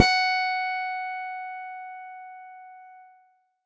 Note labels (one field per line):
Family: keyboard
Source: electronic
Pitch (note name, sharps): F#5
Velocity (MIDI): 100